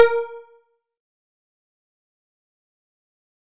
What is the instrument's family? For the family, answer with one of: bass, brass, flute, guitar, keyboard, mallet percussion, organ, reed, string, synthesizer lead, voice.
bass